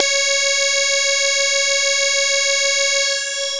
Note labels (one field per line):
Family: bass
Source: synthesizer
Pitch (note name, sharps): C#5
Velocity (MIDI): 127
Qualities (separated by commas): bright, distorted, long release